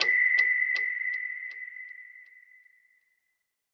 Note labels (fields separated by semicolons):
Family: synthesizer lead; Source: synthesizer; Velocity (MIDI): 127; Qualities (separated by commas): non-linear envelope, reverb